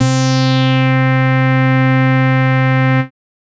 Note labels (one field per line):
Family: bass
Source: synthesizer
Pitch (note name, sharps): C3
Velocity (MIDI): 127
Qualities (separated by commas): bright, distorted